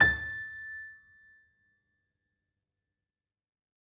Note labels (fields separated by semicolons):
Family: keyboard; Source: acoustic; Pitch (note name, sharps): A6; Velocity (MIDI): 75; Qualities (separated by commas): fast decay